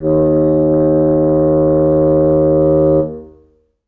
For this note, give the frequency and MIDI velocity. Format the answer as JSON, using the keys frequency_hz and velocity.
{"frequency_hz": 77.78, "velocity": 25}